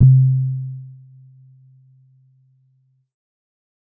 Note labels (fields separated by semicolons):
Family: keyboard; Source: electronic; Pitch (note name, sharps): C3; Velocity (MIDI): 75; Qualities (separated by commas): dark